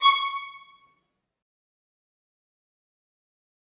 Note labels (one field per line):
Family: string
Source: acoustic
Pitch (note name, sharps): C#6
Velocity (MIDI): 75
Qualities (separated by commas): fast decay, percussive, reverb